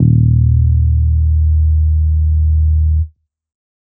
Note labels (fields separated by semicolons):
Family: bass; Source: synthesizer; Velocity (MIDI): 127; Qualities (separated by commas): dark